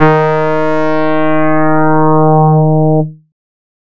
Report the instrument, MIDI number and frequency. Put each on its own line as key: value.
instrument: synthesizer bass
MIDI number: 51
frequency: 155.6 Hz